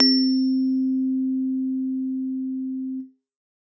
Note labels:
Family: keyboard; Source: acoustic; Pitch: C4; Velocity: 100

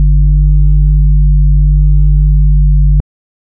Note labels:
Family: organ; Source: electronic; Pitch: G1; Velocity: 25; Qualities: dark

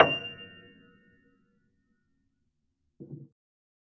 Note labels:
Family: keyboard; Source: acoustic; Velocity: 25; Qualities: percussive, reverb

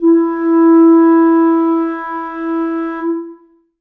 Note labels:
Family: reed; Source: acoustic; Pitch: E4; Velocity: 75; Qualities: reverb

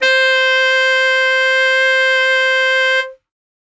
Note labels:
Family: reed; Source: acoustic; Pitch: C5; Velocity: 50; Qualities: bright

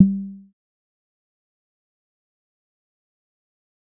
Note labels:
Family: bass; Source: synthesizer; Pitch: G3; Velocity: 25; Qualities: dark, fast decay, percussive

